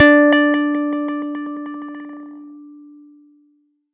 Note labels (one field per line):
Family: guitar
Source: electronic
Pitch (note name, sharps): D4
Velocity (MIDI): 127